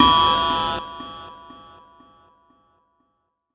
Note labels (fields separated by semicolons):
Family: keyboard; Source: electronic; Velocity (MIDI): 25; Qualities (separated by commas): bright, distorted